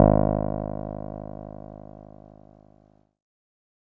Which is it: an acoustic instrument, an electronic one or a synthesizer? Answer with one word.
electronic